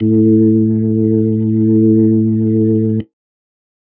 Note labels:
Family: organ; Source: electronic; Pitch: A2; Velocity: 50; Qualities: dark

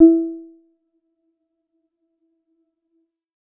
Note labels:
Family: keyboard; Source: electronic; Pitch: E4; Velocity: 25; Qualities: dark, percussive, reverb

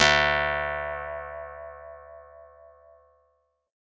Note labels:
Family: guitar; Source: acoustic; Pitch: D2; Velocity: 100; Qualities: bright

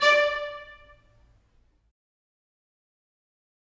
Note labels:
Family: string; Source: acoustic; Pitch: D5; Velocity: 25; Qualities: fast decay, reverb

